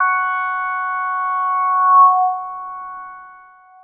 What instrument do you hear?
synthesizer lead